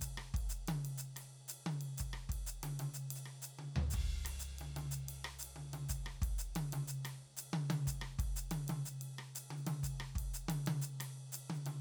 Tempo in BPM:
122 BPM